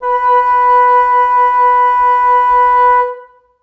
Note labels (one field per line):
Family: reed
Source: acoustic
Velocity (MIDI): 100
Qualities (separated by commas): reverb